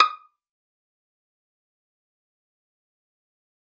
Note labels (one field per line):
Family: string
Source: acoustic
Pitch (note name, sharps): D#6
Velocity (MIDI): 100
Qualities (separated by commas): fast decay, percussive, reverb